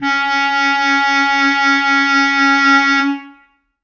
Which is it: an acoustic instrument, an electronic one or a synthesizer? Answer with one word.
acoustic